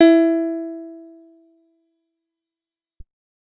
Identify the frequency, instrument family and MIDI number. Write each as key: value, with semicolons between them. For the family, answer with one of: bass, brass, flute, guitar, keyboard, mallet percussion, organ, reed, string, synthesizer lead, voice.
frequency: 329.6 Hz; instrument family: guitar; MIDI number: 64